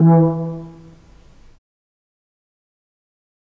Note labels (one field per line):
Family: flute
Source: acoustic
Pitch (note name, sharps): E3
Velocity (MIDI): 75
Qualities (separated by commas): fast decay, reverb